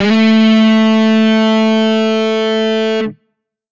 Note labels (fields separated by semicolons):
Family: guitar; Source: electronic; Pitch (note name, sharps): A3; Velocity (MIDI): 127; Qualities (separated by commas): bright, distorted